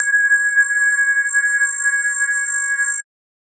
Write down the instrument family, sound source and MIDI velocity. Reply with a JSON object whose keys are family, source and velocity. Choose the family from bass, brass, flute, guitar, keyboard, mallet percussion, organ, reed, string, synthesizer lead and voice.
{"family": "mallet percussion", "source": "electronic", "velocity": 127}